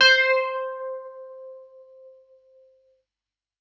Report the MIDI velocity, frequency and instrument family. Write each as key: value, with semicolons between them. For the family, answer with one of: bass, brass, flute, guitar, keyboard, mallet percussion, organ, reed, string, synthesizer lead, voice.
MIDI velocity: 127; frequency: 523.3 Hz; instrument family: keyboard